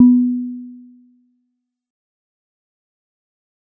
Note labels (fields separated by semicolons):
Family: mallet percussion; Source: acoustic; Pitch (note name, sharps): B3; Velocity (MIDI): 50; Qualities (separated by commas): dark, fast decay